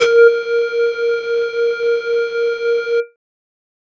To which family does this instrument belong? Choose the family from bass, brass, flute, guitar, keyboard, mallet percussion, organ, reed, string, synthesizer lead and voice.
flute